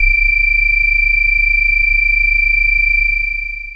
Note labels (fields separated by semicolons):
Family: bass; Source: synthesizer; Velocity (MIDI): 25; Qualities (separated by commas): long release